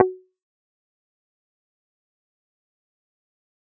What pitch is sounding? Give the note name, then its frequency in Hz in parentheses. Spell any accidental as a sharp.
F#4 (370 Hz)